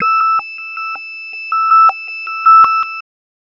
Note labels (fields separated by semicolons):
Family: bass; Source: synthesizer; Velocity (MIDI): 25; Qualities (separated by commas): bright, tempo-synced